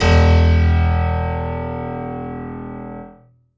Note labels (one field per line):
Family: keyboard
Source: acoustic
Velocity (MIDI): 127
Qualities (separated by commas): bright, reverb